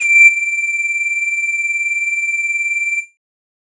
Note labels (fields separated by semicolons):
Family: flute; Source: synthesizer; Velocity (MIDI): 50; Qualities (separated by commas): distorted